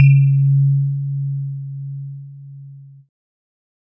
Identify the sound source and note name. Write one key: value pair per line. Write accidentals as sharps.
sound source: electronic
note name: C#3